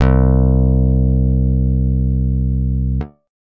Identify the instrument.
acoustic guitar